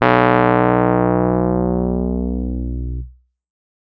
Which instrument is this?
electronic keyboard